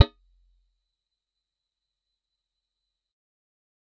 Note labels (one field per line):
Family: guitar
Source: acoustic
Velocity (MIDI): 25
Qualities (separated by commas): fast decay, percussive